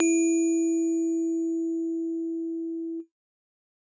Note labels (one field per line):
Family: keyboard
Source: acoustic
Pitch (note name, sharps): E4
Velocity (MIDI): 50